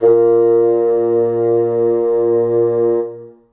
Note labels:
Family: reed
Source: acoustic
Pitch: A#2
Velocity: 25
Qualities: reverb

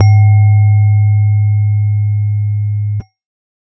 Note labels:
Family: keyboard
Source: electronic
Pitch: G#2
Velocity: 75

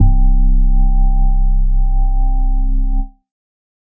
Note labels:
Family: organ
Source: electronic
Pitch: C1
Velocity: 25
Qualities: dark

